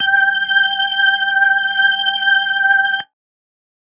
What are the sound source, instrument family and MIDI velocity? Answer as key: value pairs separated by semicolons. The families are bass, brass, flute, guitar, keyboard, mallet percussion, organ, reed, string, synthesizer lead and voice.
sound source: electronic; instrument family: organ; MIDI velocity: 25